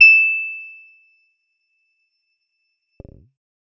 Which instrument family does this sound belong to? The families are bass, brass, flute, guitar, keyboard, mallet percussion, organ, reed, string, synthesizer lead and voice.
bass